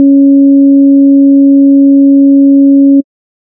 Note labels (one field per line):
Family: bass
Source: synthesizer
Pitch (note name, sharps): C#4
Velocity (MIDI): 127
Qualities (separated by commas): dark